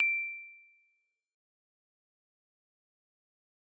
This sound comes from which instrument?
acoustic mallet percussion instrument